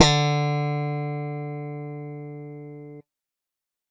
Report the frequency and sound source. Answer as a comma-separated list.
146.8 Hz, electronic